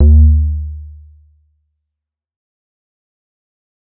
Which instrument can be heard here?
synthesizer bass